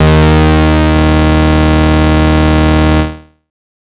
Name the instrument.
synthesizer bass